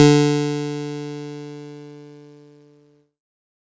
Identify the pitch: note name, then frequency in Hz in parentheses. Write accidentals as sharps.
D3 (146.8 Hz)